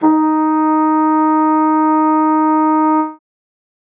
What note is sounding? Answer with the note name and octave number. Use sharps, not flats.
D#4